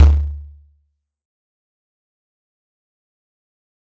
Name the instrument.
acoustic mallet percussion instrument